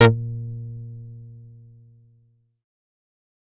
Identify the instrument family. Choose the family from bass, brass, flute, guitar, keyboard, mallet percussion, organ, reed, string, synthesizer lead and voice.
bass